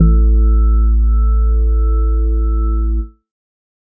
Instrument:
electronic organ